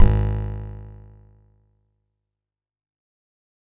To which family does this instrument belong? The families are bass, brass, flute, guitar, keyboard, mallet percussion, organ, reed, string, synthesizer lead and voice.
guitar